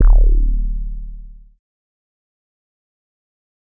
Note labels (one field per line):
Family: bass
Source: synthesizer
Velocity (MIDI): 25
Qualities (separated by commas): distorted, fast decay